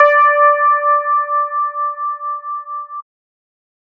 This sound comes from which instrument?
synthesizer bass